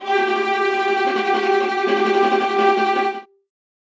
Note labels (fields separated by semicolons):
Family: string; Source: acoustic; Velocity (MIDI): 127; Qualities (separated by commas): bright, non-linear envelope, reverb